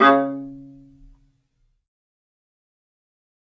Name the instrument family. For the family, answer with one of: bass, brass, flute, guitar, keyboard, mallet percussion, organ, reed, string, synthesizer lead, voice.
string